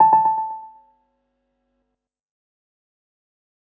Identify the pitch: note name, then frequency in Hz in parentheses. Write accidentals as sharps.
A5 (880 Hz)